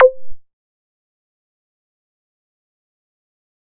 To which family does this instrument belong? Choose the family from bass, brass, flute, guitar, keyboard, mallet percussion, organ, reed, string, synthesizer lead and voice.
bass